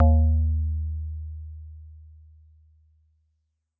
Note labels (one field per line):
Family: guitar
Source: synthesizer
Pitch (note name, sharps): D#2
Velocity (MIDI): 75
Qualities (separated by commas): dark